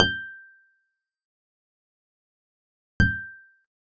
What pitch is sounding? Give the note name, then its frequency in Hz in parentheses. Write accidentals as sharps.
G6 (1568 Hz)